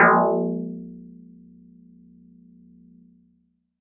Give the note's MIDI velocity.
127